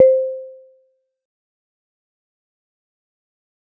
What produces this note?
acoustic mallet percussion instrument